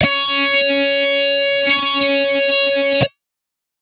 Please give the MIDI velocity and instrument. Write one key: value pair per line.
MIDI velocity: 75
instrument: electronic guitar